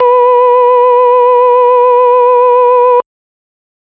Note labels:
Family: organ; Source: electronic; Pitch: B4; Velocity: 100

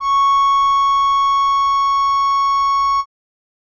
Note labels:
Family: reed; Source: acoustic; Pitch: C#6; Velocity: 50

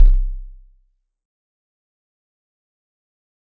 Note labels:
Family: mallet percussion; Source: acoustic; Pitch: C1; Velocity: 50; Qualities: fast decay, percussive

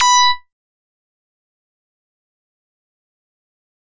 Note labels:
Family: bass; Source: synthesizer; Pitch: B5; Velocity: 127; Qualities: fast decay, percussive

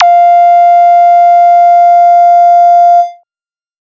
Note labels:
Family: bass; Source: synthesizer; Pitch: F5; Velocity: 127; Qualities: distorted

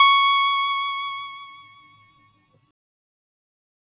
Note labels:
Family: keyboard; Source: synthesizer; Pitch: C#6; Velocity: 100; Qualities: bright

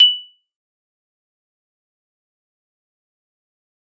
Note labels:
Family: mallet percussion; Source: acoustic; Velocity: 127; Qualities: bright, fast decay, percussive

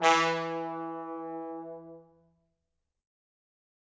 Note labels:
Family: brass; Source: acoustic; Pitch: E3; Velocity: 25; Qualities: bright, fast decay, reverb

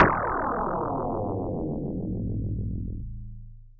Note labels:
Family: mallet percussion; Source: electronic; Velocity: 100; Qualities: long release

